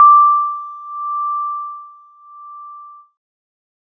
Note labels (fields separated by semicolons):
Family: keyboard; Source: electronic; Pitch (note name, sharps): D6; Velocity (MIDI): 25; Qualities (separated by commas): multiphonic